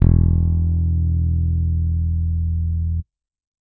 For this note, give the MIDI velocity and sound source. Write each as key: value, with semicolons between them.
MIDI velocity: 127; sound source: electronic